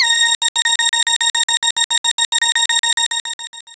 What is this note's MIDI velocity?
50